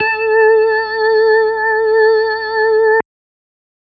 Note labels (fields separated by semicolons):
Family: organ; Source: electronic; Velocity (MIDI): 25